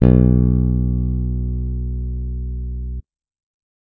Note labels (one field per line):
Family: bass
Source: electronic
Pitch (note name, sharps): B1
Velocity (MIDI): 127